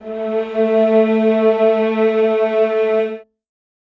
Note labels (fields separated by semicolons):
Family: string; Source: acoustic; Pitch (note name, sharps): A3; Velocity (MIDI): 75; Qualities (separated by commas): reverb